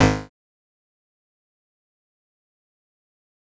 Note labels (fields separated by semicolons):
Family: bass; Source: synthesizer; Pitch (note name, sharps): G#1; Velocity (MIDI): 100; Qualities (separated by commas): bright, distorted, fast decay, percussive